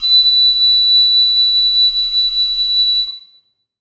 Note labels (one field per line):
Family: flute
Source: acoustic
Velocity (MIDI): 75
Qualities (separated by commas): bright, reverb